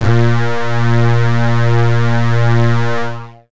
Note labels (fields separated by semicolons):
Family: bass; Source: synthesizer; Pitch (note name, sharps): A#2; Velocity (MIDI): 100; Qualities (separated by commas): bright, distorted